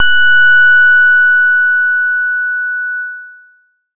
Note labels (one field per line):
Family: bass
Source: synthesizer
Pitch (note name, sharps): F#6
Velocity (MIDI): 75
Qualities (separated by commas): long release